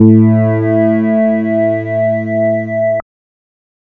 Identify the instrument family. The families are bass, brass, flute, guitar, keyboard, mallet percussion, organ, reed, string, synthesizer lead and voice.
bass